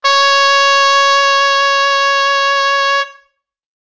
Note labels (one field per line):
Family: brass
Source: acoustic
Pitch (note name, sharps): C#5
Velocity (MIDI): 127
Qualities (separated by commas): bright